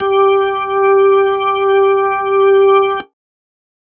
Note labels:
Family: organ; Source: electronic; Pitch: G4; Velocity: 50

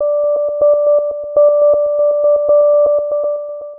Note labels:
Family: synthesizer lead; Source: synthesizer; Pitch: D5; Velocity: 25; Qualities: dark, long release, tempo-synced

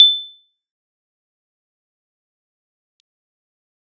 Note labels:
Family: keyboard; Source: electronic; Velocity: 50; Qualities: bright, fast decay, percussive

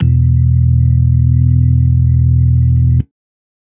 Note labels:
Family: organ; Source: electronic; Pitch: E1; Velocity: 127; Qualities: dark

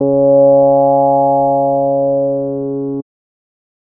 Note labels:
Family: bass; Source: synthesizer; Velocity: 25; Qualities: distorted

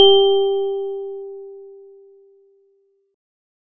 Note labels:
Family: organ; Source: electronic; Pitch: G4; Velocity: 25

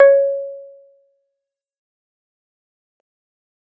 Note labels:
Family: keyboard; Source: electronic; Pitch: C#5; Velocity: 50; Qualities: fast decay, percussive

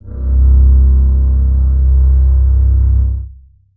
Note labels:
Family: string; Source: acoustic; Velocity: 25; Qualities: long release, reverb

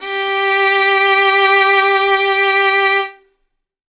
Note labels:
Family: string; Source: acoustic; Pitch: G4; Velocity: 50; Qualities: bright

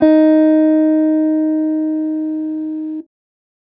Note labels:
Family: guitar; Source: electronic; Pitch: D#4; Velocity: 25

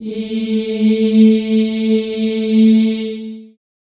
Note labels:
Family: voice; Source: acoustic; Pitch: A3; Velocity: 100; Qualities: long release, reverb

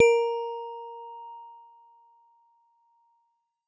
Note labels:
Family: mallet percussion; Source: acoustic; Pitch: A#4; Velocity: 75

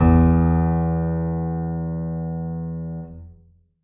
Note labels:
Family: keyboard; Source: acoustic; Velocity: 100; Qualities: reverb

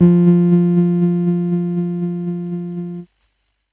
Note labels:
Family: keyboard; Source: electronic; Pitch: F3; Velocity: 50; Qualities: dark, distorted, tempo-synced

